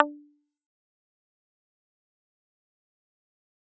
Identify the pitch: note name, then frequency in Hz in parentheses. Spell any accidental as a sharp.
D4 (293.7 Hz)